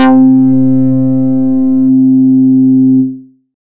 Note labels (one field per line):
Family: bass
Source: synthesizer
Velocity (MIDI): 75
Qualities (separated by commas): distorted